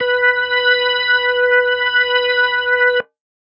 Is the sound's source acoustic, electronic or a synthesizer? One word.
electronic